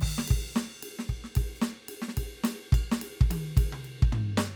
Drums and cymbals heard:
crash, ride, ride bell, hi-hat pedal, snare, high tom, mid tom, floor tom and kick